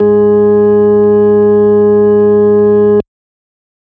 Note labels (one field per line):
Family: organ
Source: electronic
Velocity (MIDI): 50